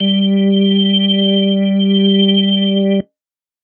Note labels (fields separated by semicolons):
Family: organ; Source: electronic; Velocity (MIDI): 75; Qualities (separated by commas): dark